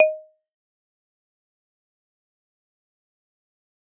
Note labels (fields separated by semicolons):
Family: mallet percussion; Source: acoustic; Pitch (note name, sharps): D#5; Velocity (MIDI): 100; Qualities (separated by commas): fast decay, percussive